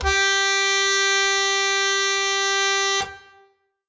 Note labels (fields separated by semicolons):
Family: reed; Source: acoustic; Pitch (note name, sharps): G4; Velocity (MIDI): 50; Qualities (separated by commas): bright